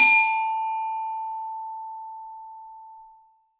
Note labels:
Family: mallet percussion; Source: acoustic; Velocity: 75; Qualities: reverb

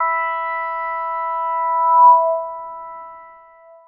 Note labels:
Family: synthesizer lead; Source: synthesizer; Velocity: 127; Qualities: long release

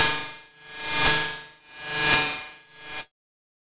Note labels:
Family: guitar; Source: electronic; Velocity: 75

